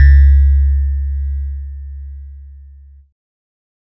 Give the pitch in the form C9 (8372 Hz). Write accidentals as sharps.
C#2 (69.3 Hz)